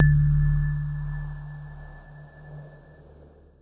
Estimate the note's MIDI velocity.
50